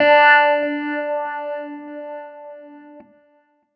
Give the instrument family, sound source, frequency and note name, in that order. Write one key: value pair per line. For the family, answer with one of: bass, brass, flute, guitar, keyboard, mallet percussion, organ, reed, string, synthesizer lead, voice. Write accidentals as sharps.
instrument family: keyboard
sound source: electronic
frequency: 293.7 Hz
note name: D4